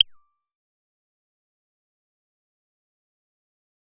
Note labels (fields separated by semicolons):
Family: bass; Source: synthesizer; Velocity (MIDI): 50; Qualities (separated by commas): fast decay, percussive